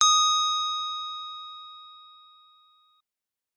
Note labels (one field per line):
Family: keyboard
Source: electronic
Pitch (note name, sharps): D#6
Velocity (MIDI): 100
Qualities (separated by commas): bright